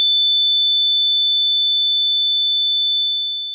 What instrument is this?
synthesizer lead